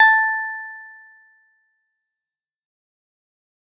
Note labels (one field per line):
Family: guitar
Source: synthesizer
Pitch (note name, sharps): A5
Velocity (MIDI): 100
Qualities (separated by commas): fast decay